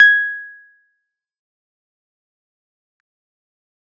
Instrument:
electronic keyboard